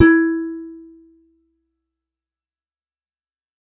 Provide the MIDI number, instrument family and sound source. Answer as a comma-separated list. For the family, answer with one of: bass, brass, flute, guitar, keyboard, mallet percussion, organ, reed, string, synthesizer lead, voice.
64, guitar, acoustic